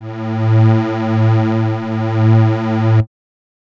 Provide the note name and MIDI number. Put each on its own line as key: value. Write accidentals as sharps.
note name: A2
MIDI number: 45